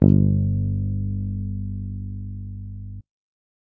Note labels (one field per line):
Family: bass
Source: electronic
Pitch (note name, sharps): G1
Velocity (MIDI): 127